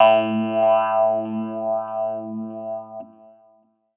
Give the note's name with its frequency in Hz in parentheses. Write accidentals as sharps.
A2 (110 Hz)